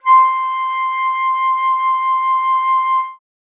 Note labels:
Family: flute; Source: acoustic; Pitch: C6; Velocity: 50

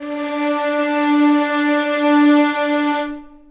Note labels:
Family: string; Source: acoustic; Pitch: D4; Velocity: 25; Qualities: long release, reverb

